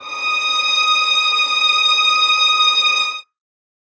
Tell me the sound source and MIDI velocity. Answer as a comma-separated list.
acoustic, 25